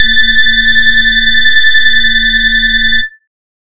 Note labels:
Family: bass; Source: synthesizer; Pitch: A6; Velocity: 127; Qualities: bright, distorted

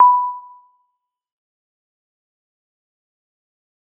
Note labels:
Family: mallet percussion; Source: acoustic; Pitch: B5; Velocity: 100; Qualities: fast decay, percussive, reverb

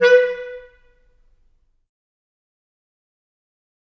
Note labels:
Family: reed; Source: acoustic; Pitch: B4; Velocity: 75; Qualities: fast decay, percussive, reverb

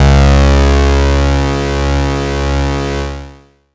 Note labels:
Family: bass; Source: synthesizer; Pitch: C#2; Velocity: 75; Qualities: bright, distorted, long release

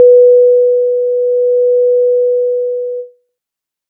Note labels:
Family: synthesizer lead; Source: synthesizer; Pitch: B4; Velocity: 25

